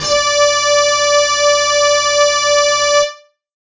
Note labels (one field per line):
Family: guitar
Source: electronic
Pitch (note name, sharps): D5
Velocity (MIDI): 75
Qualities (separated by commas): distorted